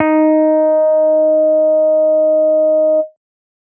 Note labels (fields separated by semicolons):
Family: bass; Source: synthesizer; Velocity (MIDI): 127